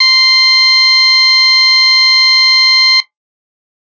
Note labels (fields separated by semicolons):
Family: organ; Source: electronic; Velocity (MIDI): 127; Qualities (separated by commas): bright, distorted